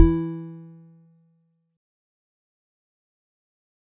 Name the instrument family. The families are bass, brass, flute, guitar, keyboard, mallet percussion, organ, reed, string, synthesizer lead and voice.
mallet percussion